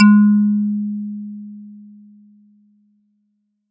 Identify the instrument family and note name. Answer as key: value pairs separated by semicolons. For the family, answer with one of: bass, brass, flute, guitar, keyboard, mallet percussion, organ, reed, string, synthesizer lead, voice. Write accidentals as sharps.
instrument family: mallet percussion; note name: G#3